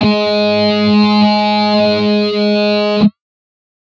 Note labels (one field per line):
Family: guitar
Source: electronic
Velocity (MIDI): 25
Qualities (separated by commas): bright, distorted